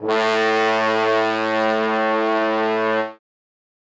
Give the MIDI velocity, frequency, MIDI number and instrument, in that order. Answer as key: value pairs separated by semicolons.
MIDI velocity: 100; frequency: 110 Hz; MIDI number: 45; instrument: acoustic brass instrument